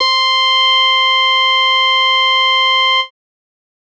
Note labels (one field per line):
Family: bass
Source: synthesizer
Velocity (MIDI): 50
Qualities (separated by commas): bright, distorted